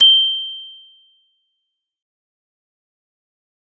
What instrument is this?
acoustic mallet percussion instrument